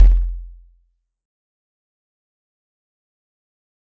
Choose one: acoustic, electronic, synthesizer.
acoustic